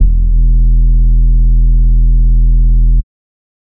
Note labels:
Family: bass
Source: synthesizer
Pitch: E1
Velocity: 25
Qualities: dark, distorted, tempo-synced

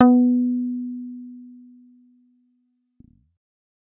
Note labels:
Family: bass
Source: synthesizer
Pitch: B3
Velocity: 100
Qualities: dark

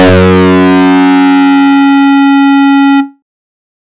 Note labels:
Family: bass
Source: synthesizer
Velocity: 100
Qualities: bright, distorted

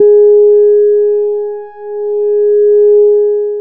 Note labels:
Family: bass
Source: synthesizer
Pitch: G#4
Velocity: 50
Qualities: long release

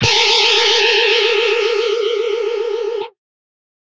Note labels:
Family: guitar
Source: electronic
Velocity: 100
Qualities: bright, distorted

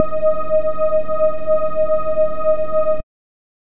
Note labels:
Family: bass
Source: synthesizer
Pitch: D#5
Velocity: 127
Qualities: dark

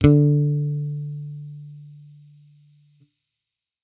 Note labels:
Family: bass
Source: electronic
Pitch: D3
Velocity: 25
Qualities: distorted

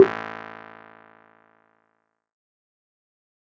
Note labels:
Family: keyboard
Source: electronic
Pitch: A1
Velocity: 127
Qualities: fast decay, percussive

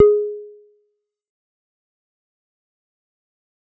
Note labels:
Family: bass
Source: synthesizer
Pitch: G#4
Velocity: 25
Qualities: fast decay, percussive

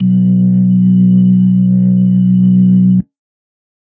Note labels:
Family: organ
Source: electronic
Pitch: B1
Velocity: 25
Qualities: distorted

